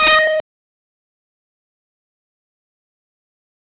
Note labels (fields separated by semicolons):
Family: bass; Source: synthesizer; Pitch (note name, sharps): D#5; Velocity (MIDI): 127; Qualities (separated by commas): bright, distorted, fast decay, percussive